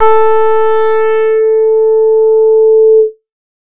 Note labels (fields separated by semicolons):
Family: bass; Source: synthesizer; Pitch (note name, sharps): A4; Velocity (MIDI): 50; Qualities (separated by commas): distorted